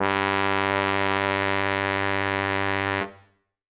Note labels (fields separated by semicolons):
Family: brass; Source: acoustic; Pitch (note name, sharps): G2; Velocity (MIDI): 127; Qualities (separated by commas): bright